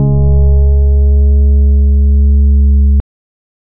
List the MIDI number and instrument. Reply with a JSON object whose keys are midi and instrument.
{"midi": 37, "instrument": "electronic organ"}